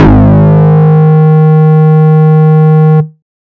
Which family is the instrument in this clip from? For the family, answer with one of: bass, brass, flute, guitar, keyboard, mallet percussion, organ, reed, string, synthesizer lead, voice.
bass